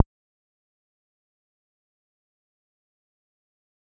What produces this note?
synthesizer bass